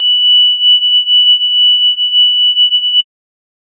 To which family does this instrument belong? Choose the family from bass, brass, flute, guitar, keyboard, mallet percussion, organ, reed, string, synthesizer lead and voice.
mallet percussion